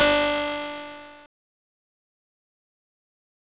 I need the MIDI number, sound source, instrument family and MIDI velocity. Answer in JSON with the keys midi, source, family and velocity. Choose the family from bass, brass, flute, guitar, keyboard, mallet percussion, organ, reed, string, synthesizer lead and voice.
{"midi": 62, "source": "electronic", "family": "guitar", "velocity": 100}